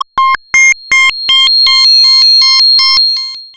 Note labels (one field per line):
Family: bass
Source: synthesizer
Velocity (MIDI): 127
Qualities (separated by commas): bright, distorted, long release, multiphonic, tempo-synced